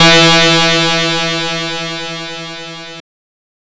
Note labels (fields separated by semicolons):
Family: guitar; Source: synthesizer; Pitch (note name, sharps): E3; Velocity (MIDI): 127; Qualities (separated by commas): bright, distorted